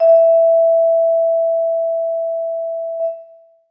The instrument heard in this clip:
acoustic mallet percussion instrument